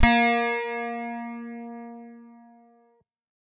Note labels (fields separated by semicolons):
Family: guitar; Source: electronic; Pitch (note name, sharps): A#3; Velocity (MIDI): 100; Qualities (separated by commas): bright